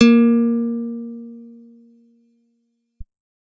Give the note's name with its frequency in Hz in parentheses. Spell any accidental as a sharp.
A#3 (233.1 Hz)